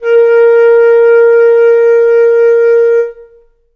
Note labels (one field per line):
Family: reed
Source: acoustic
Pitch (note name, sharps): A#4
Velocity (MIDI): 25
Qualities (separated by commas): long release, reverb